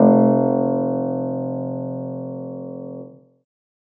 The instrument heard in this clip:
acoustic keyboard